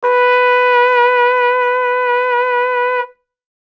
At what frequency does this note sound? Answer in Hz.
493.9 Hz